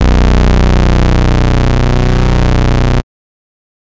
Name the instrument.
synthesizer bass